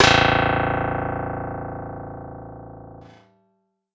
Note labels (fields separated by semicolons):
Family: guitar; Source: synthesizer; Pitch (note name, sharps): A0; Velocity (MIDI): 50